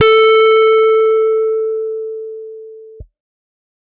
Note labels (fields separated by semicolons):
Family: guitar; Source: electronic; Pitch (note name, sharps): A4; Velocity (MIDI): 50; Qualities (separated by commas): bright, distorted